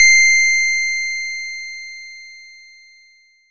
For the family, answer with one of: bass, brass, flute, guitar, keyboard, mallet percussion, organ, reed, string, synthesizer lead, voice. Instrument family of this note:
bass